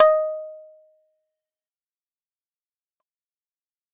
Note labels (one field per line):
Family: keyboard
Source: electronic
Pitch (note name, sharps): D#5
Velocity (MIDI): 50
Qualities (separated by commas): fast decay, percussive